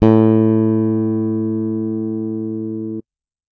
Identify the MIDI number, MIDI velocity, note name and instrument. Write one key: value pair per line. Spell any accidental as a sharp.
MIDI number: 45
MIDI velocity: 127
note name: A2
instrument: electronic bass